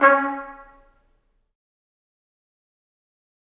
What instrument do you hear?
acoustic brass instrument